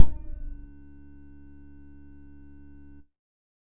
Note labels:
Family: bass; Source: synthesizer; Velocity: 25; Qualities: distorted, percussive

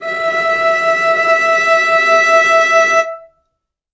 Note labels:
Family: string; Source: acoustic; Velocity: 50; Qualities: reverb

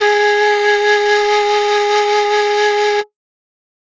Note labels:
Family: flute; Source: acoustic; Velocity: 75

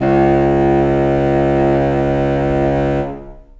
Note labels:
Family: reed; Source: acoustic; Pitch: C#2; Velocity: 100; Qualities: distorted, long release, reverb

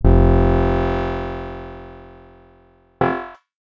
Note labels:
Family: guitar; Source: acoustic; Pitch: F1; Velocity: 50; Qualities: bright, distorted

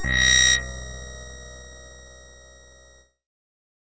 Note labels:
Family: keyboard; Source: synthesizer; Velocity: 75

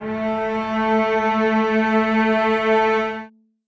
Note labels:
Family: string; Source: acoustic; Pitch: A3; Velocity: 75; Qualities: reverb

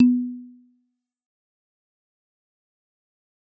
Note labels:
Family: mallet percussion; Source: acoustic; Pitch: B3; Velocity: 100; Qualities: dark, fast decay, percussive

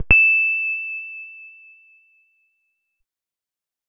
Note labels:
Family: guitar; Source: electronic; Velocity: 127

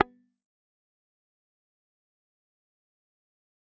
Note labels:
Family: guitar; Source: electronic; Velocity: 25; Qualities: fast decay, percussive

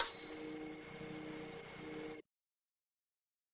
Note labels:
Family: keyboard; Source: electronic; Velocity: 127; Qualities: bright, fast decay, percussive

